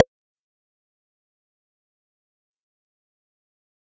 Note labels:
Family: bass; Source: synthesizer; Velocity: 75; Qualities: fast decay, percussive

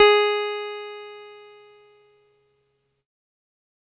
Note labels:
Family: keyboard; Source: electronic; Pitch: G#4; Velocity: 127; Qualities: bright, distorted

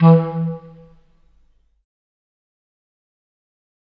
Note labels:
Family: reed; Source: acoustic; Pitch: E3; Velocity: 25; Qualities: fast decay, reverb

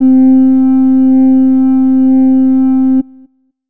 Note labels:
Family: flute; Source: acoustic; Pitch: C4; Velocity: 75; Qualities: dark

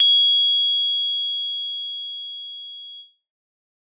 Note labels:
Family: mallet percussion; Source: acoustic; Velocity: 127; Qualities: bright

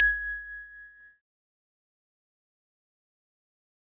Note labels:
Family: keyboard; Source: electronic; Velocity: 127; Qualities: fast decay, reverb

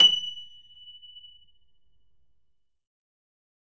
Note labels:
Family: keyboard; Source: electronic; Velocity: 127; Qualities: bright, percussive

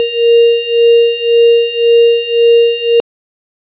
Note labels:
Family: organ; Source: electronic; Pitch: A#4; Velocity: 75

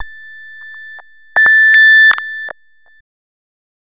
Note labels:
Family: bass; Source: synthesizer; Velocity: 100; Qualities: tempo-synced

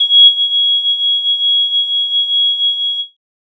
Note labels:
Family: flute; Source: synthesizer; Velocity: 100; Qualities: bright, distorted

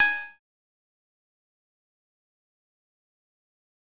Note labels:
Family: bass; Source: synthesizer; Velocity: 75; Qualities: fast decay, percussive

